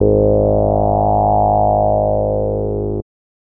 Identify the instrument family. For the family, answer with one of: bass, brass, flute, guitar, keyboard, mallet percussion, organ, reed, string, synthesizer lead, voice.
bass